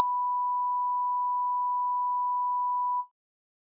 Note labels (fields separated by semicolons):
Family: keyboard; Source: electronic; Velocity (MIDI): 100